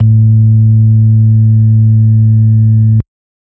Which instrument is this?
electronic organ